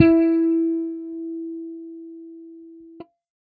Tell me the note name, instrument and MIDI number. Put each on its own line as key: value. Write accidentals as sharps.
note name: E4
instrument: electronic bass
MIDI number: 64